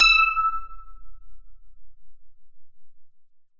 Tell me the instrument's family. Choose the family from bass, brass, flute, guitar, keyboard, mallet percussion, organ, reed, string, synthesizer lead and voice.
synthesizer lead